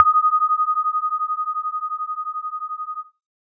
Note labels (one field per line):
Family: synthesizer lead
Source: synthesizer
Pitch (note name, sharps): D#6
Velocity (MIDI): 25